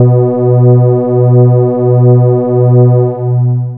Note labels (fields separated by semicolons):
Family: bass; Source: synthesizer; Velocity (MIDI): 75; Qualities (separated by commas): long release